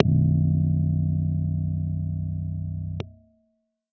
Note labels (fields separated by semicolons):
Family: keyboard; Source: electronic; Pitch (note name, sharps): B0; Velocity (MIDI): 25; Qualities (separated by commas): dark